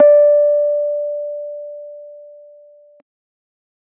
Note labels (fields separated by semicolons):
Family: keyboard; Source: electronic; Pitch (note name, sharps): D5; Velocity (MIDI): 25